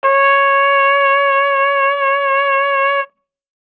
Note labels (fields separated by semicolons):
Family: brass; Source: acoustic; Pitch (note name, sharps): C#5; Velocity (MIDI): 50